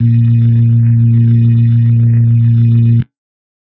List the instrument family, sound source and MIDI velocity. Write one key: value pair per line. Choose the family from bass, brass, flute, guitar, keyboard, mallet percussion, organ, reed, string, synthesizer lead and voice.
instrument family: organ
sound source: electronic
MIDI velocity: 25